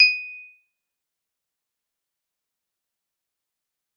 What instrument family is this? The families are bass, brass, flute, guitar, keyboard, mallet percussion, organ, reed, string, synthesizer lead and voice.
keyboard